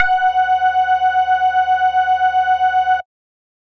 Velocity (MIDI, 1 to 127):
100